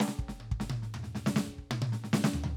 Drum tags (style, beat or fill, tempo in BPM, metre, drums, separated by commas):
New Orleans funk, fill, 93 BPM, 4/4, closed hi-hat, snare, high tom, mid tom, floor tom, kick